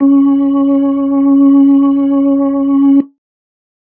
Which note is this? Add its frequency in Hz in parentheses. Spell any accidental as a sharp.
C#4 (277.2 Hz)